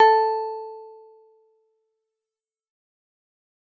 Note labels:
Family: guitar; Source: synthesizer; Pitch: A4; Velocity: 100; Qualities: fast decay

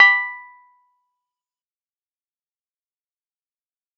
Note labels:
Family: keyboard; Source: electronic; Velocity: 75; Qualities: fast decay, percussive

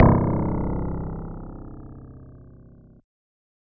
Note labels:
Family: synthesizer lead; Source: synthesizer; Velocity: 25; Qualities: bright, distorted

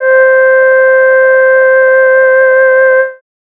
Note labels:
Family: voice; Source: synthesizer; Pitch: C5; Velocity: 50

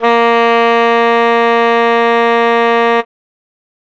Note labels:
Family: reed; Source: acoustic; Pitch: A#3; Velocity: 127

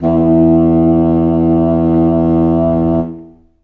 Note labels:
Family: reed; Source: acoustic; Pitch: E2; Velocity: 50; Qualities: reverb

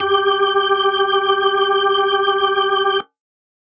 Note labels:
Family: organ; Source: electronic; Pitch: G4; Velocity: 100; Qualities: reverb

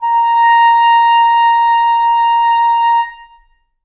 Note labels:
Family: reed; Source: acoustic; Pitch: A#5; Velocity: 75; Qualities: reverb

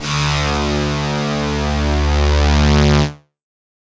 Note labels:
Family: guitar; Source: electronic; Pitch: D2; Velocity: 100

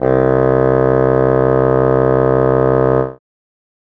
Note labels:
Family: reed; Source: acoustic; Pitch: C2; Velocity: 100

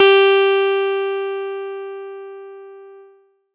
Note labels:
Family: keyboard; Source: electronic; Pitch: G4; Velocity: 127; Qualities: distorted

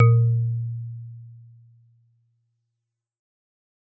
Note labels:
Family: mallet percussion; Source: acoustic; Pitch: A#2; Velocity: 127

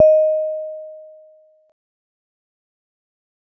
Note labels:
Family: mallet percussion; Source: acoustic; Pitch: D#5; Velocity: 25; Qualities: dark, fast decay

